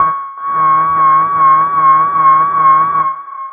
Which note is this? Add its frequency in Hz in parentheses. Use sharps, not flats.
C#6 (1109 Hz)